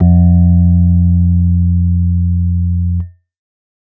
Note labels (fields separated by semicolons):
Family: keyboard; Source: electronic; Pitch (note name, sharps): F2; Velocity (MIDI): 25